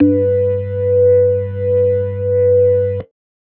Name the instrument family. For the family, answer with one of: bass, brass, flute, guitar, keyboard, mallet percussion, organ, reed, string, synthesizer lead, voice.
organ